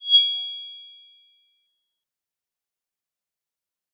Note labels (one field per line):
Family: mallet percussion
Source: electronic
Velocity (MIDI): 100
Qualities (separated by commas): bright, fast decay